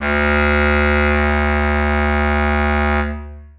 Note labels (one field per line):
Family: reed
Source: acoustic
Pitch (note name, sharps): D2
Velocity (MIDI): 127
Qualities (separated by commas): long release, reverb